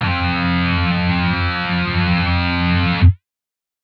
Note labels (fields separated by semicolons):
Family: guitar; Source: synthesizer; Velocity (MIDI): 75